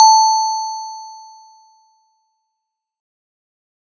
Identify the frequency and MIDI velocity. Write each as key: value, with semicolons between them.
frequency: 880 Hz; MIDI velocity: 127